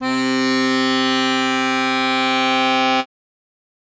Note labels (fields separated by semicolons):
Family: reed; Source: acoustic; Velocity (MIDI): 100